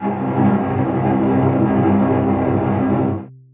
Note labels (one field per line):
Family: string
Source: acoustic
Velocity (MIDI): 75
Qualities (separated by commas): bright, long release, non-linear envelope, reverb